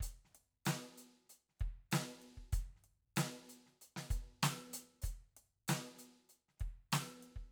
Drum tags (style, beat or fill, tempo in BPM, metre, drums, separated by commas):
soul, beat, 96 BPM, 4/4, closed hi-hat, hi-hat pedal, snare, kick